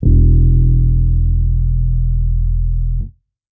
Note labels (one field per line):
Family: keyboard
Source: electronic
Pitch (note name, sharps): E1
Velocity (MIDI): 25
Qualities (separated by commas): dark